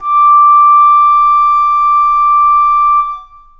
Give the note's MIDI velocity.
50